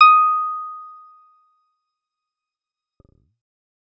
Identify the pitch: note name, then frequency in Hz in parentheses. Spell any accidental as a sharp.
D#6 (1245 Hz)